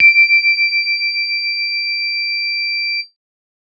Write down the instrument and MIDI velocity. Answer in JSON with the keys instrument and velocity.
{"instrument": "synthesizer bass", "velocity": 127}